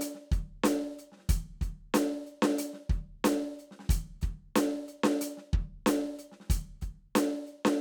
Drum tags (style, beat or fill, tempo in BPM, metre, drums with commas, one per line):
funk rock
beat
92 BPM
4/4
closed hi-hat, snare, kick